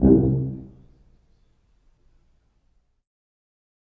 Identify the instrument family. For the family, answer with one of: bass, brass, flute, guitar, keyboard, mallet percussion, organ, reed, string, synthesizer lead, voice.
brass